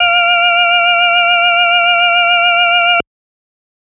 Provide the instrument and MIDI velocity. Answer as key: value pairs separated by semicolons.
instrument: electronic organ; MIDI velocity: 75